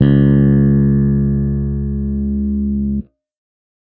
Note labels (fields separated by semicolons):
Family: bass; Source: electronic; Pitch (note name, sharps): C#2; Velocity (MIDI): 100